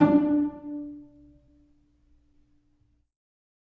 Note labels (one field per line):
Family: string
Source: acoustic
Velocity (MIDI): 100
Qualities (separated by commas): dark, reverb